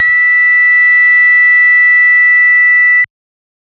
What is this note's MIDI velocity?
127